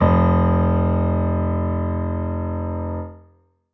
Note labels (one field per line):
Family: keyboard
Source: acoustic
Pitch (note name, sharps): F1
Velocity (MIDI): 100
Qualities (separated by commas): reverb